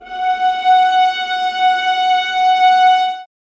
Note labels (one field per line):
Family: string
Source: acoustic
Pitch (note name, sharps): F#5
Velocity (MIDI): 25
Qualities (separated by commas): reverb